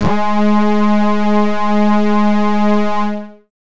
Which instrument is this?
synthesizer bass